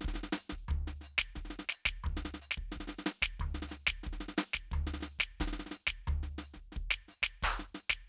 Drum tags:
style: samba; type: beat; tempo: 89 BPM; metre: 4/4; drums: hi-hat pedal, percussion, snare, floor tom, kick

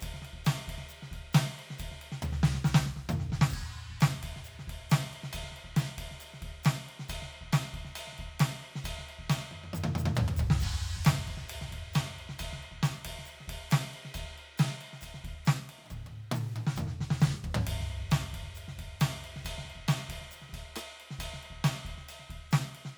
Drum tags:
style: rock; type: beat; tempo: 136 BPM; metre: 4/4; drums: crash, ride, ride bell, percussion, snare, cross-stick, high tom, mid tom, floor tom, kick

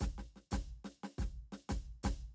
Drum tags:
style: folk rock; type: beat; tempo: 90 BPM; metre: 4/4; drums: hi-hat pedal, snare, kick

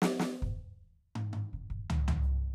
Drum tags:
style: country; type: fill; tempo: 78 BPM; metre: 4/4; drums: hi-hat pedal, snare, mid tom, floor tom, kick

